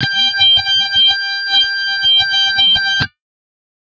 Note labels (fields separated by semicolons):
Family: guitar; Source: synthesizer; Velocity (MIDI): 75; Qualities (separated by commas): bright, distorted